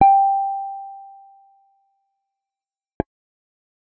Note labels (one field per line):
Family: bass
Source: synthesizer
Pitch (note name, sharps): G5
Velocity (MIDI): 25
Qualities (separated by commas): fast decay